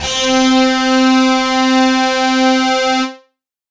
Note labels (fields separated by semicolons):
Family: guitar; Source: electronic; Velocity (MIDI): 127; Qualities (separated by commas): distorted